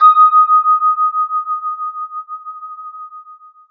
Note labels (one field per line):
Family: guitar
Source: electronic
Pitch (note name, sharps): D#6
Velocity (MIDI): 127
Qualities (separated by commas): long release, multiphonic, non-linear envelope